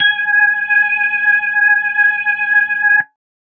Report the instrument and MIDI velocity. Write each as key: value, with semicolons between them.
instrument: electronic organ; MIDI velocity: 100